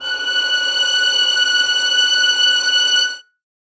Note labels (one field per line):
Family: string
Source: acoustic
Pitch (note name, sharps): F#6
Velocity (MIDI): 25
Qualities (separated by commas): reverb